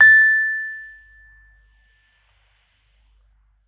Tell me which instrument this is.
electronic keyboard